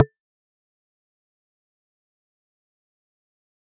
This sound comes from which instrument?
electronic mallet percussion instrument